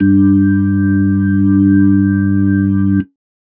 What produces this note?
electronic organ